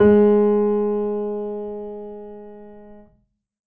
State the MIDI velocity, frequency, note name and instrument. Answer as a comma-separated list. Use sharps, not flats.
50, 207.7 Hz, G#3, acoustic keyboard